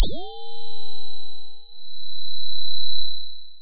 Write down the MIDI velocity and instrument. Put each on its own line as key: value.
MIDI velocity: 75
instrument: synthesizer voice